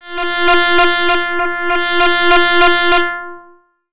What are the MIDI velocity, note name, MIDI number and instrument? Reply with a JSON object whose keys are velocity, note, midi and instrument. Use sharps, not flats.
{"velocity": 127, "note": "F4", "midi": 65, "instrument": "synthesizer bass"}